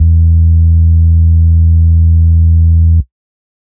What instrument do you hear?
electronic organ